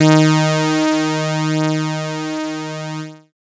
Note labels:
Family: bass; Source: synthesizer; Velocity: 100; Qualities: bright, distorted

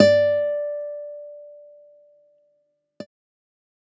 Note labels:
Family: guitar; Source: electronic; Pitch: D5; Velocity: 50

